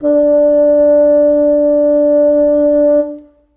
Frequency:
293.7 Hz